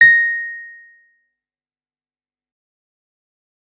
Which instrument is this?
electronic keyboard